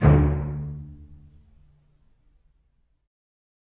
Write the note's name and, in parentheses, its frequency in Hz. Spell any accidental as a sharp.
D2 (73.42 Hz)